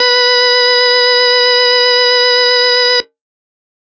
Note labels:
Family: organ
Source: electronic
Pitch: B4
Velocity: 50

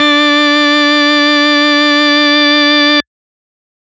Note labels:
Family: organ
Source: electronic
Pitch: D4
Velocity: 127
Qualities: distorted

